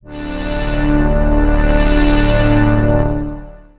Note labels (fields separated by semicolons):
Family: synthesizer lead; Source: synthesizer; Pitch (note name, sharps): D0; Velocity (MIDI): 100; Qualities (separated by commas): bright, long release, non-linear envelope